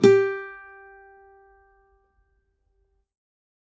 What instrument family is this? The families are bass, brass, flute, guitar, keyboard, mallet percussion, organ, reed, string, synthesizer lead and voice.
guitar